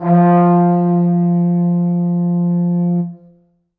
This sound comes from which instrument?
acoustic brass instrument